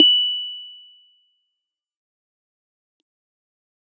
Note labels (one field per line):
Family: keyboard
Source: electronic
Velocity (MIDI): 25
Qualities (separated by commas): fast decay